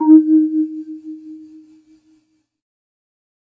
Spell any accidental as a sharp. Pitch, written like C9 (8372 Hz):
D#4 (311.1 Hz)